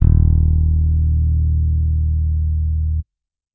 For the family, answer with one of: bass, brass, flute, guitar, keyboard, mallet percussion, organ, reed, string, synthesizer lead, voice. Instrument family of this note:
bass